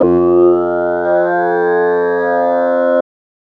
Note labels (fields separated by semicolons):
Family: voice; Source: synthesizer; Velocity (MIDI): 25; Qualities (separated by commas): distorted